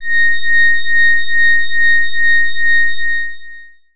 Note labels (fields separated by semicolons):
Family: organ; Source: electronic; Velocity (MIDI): 127; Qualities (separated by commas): distorted, long release